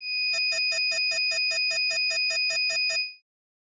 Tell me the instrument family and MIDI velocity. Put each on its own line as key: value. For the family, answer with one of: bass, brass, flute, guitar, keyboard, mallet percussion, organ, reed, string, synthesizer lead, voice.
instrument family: organ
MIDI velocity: 25